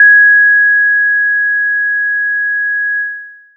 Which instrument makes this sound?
acoustic mallet percussion instrument